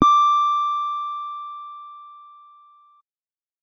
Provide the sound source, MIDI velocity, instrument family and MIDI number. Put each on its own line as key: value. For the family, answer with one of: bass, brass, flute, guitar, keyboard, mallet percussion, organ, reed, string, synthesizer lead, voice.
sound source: electronic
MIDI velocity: 25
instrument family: keyboard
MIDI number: 86